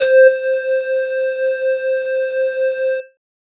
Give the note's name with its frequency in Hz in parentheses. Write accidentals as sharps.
C5 (523.3 Hz)